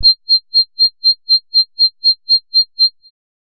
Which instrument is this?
synthesizer bass